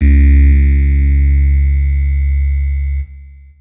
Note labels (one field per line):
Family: keyboard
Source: electronic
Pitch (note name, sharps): C#2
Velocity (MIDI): 75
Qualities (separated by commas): bright, distorted, long release